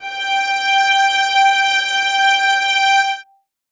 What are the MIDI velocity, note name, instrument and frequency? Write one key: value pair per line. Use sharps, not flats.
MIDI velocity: 75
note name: G5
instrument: acoustic string instrument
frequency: 784 Hz